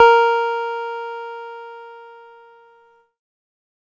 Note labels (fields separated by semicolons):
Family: keyboard; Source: electronic; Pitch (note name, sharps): A#4; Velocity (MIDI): 100; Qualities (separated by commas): distorted